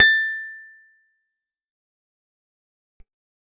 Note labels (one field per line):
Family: guitar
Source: acoustic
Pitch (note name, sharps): A6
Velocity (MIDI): 127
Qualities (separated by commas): fast decay, percussive